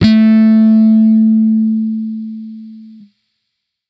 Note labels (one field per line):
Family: bass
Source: electronic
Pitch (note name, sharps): A3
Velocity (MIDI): 100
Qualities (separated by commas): distorted